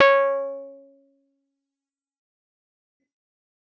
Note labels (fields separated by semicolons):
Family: keyboard; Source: electronic; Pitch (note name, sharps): C#5; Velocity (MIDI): 127; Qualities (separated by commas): fast decay